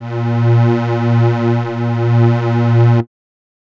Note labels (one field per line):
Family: reed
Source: acoustic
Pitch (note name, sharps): A#2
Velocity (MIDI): 100